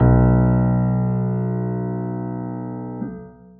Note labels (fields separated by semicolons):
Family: keyboard; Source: acoustic; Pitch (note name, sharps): B1; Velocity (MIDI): 25; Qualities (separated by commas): long release